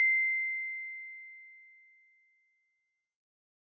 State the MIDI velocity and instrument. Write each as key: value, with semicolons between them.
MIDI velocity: 100; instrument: acoustic mallet percussion instrument